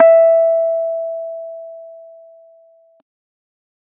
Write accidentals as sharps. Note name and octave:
E5